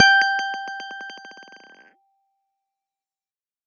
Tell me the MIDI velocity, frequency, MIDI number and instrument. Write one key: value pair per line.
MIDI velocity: 127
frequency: 784 Hz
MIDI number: 79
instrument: electronic guitar